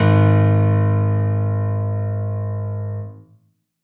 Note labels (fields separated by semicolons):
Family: keyboard; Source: acoustic; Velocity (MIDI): 127; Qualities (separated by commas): bright